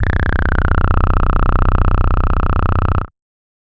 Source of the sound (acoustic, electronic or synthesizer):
synthesizer